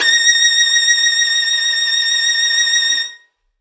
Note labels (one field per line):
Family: string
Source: acoustic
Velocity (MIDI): 100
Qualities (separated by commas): reverb